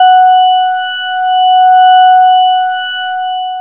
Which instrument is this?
synthesizer bass